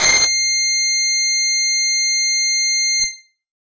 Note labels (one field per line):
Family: guitar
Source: electronic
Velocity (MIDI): 75